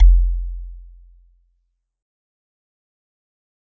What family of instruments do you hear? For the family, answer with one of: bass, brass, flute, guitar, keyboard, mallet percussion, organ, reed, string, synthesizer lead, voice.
mallet percussion